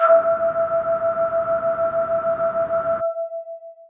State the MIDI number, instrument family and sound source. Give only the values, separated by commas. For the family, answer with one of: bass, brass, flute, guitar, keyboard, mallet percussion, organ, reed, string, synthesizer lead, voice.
76, voice, synthesizer